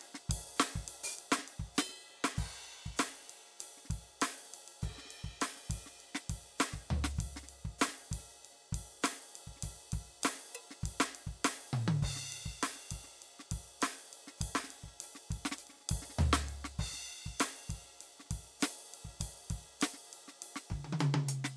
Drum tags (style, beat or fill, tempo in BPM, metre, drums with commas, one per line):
funk
beat
100 BPM
4/4
crash, ride, ride bell, closed hi-hat, open hi-hat, hi-hat pedal, percussion, snare, cross-stick, high tom, mid tom, floor tom, kick